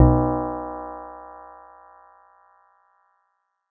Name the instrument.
electronic keyboard